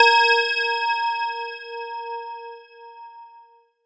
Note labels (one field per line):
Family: mallet percussion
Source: electronic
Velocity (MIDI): 75